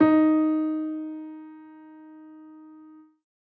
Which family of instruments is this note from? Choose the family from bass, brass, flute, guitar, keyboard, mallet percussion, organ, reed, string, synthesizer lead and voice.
keyboard